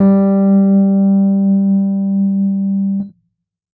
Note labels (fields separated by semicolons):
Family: keyboard; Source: electronic; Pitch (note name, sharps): G3; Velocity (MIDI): 75; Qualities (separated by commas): dark